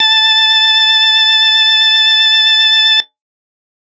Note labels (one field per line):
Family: organ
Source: electronic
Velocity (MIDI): 127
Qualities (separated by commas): bright, distorted